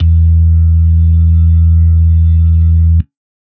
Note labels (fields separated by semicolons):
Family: organ; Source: electronic; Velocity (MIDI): 25; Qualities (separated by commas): dark